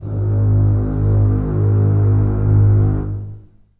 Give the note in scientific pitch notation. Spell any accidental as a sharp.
G#1